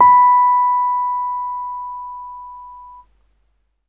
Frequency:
987.8 Hz